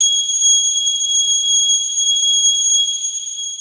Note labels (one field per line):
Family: guitar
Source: electronic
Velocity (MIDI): 25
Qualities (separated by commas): bright, long release